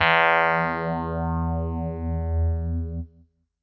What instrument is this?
electronic keyboard